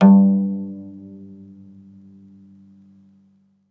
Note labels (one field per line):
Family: guitar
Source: acoustic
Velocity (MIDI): 100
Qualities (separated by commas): reverb